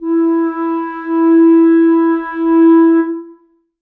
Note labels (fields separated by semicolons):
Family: reed; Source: acoustic; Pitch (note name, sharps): E4; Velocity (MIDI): 100; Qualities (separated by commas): reverb